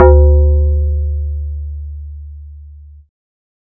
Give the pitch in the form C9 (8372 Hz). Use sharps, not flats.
D2 (73.42 Hz)